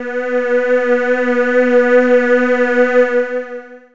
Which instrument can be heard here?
synthesizer voice